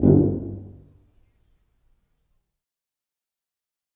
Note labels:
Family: brass; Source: acoustic; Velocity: 25; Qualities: fast decay, reverb

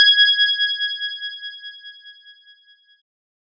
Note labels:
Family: keyboard; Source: electronic; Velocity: 75

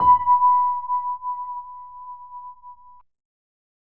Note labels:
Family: keyboard; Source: electronic; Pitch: B5; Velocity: 25; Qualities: reverb

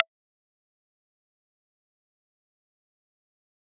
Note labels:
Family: guitar; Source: electronic; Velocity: 127; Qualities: fast decay, percussive

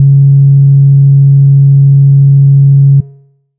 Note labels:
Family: bass; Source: synthesizer; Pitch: C#3; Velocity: 127; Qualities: dark

